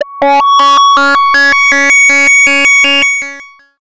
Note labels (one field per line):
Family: bass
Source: synthesizer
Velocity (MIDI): 127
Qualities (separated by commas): bright, distorted, long release, multiphonic, tempo-synced